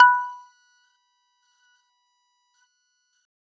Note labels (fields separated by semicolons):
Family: mallet percussion; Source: acoustic; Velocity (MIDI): 100; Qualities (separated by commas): multiphonic, percussive